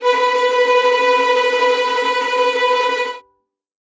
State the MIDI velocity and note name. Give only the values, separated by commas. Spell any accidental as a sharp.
127, B4